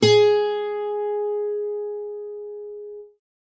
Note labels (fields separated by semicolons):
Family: guitar; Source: acoustic; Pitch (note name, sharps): G#4; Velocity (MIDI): 75; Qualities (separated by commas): reverb